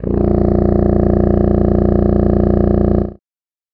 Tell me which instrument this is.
acoustic reed instrument